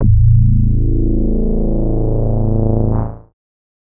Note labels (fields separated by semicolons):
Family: bass; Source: synthesizer; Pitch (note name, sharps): A0; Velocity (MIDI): 127; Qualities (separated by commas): distorted, multiphonic